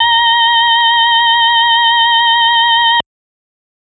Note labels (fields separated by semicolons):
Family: organ; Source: electronic; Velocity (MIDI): 25; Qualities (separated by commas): multiphonic